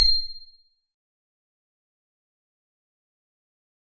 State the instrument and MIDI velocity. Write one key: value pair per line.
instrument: acoustic guitar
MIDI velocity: 50